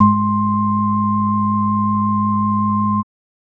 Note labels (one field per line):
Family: organ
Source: electronic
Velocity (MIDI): 75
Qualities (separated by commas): multiphonic